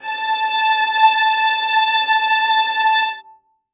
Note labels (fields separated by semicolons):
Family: string; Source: acoustic; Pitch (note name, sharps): A5; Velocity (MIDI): 100; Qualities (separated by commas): reverb